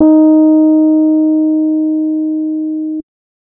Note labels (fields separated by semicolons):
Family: keyboard; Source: electronic; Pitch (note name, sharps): D#4; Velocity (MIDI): 75; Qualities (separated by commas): dark